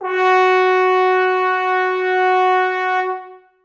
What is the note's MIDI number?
66